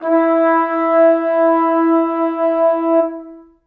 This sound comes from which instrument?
acoustic brass instrument